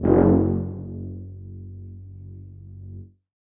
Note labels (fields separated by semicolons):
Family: brass; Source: acoustic; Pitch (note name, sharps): F#1; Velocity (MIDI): 50; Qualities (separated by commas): reverb